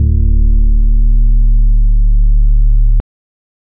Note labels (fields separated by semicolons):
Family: organ; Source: electronic; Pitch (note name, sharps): D1; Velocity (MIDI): 75; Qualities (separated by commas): dark